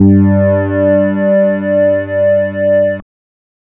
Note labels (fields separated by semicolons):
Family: bass; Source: synthesizer; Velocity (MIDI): 100; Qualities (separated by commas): distorted, multiphonic